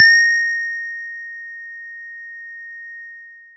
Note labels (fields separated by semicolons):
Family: mallet percussion; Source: acoustic; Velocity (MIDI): 127; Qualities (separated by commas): long release